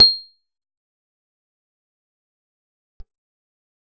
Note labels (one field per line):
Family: guitar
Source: acoustic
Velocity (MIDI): 75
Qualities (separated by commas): bright, fast decay, percussive